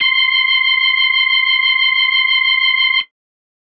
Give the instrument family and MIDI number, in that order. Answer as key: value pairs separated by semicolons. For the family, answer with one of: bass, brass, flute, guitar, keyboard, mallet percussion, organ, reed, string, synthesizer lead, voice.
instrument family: organ; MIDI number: 84